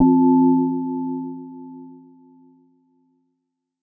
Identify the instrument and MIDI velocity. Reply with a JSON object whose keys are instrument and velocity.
{"instrument": "synthesizer mallet percussion instrument", "velocity": 75}